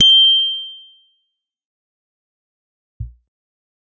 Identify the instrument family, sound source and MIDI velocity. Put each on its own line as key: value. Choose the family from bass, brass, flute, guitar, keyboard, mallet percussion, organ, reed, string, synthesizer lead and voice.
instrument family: guitar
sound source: electronic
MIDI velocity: 50